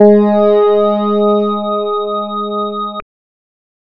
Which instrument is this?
synthesizer bass